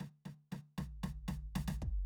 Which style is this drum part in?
jazz-funk